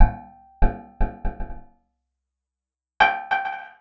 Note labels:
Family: guitar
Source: acoustic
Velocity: 50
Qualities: percussive, reverb

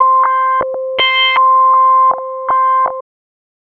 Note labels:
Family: bass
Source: synthesizer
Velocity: 127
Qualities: tempo-synced

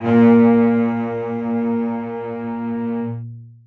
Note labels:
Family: string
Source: acoustic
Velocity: 127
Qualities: long release, reverb

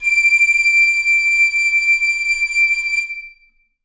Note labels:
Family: flute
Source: acoustic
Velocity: 75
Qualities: reverb

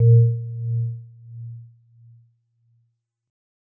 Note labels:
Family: mallet percussion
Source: acoustic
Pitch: A#2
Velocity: 25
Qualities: dark, non-linear envelope

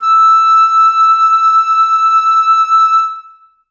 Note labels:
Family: flute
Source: acoustic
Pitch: E6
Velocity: 75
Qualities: reverb

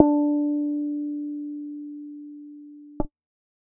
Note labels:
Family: bass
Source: synthesizer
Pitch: D4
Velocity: 50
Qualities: dark, reverb

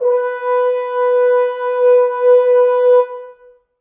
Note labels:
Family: brass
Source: acoustic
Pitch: B4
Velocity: 100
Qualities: long release, reverb

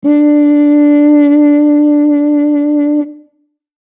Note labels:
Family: brass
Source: acoustic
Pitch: D4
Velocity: 50

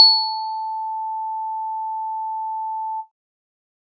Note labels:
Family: keyboard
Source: electronic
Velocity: 127

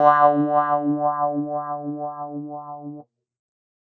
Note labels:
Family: keyboard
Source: electronic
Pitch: D3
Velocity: 75

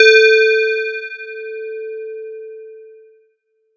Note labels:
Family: mallet percussion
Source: electronic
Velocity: 100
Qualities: multiphonic

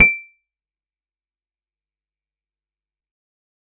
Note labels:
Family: guitar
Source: acoustic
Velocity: 25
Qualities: fast decay, percussive

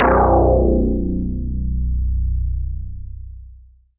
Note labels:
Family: synthesizer lead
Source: synthesizer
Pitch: B0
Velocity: 75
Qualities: long release

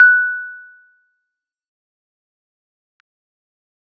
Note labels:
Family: keyboard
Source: electronic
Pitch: F#6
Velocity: 50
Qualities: fast decay, percussive

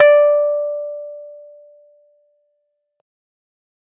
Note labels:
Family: keyboard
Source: electronic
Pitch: D5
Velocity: 100

